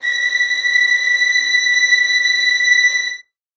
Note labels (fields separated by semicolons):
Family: string; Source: acoustic; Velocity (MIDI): 75; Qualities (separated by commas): bright, non-linear envelope, reverb